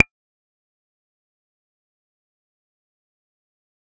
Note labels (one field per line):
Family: bass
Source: synthesizer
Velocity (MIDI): 100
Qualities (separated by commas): fast decay, percussive